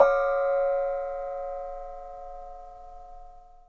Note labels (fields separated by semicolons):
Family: mallet percussion; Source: acoustic; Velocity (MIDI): 25